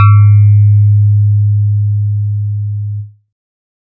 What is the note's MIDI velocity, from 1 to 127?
75